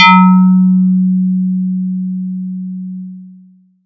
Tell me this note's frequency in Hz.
185 Hz